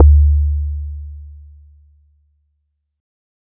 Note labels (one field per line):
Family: mallet percussion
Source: acoustic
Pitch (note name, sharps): D2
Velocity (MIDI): 50